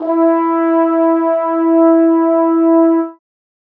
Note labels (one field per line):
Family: brass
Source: acoustic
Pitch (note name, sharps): E4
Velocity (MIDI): 25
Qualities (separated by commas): reverb